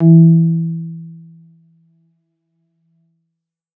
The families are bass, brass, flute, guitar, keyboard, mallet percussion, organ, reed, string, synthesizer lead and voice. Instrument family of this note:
keyboard